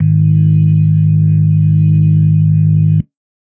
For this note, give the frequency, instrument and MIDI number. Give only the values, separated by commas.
51.91 Hz, electronic organ, 32